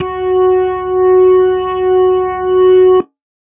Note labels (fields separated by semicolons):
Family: organ; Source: electronic; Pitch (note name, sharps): F#4; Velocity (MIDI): 100